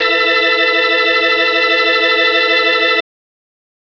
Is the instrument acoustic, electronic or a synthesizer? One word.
electronic